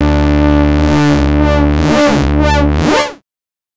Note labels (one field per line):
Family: bass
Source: synthesizer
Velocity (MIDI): 25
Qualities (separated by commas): distorted, non-linear envelope